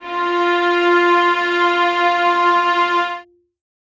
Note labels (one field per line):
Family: string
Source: acoustic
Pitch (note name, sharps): F4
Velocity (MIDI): 25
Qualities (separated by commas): reverb